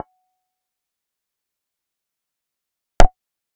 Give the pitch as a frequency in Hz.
740 Hz